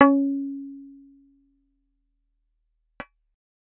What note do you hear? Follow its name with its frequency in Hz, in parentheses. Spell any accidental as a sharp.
C#4 (277.2 Hz)